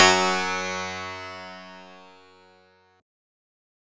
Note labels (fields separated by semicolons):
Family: synthesizer lead; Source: synthesizer; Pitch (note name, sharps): F#2; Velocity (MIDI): 75; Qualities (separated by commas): bright, distorted